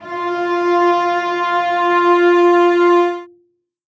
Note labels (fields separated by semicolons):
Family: string; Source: acoustic; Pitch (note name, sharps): F4; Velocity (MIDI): 50; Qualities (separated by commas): reverb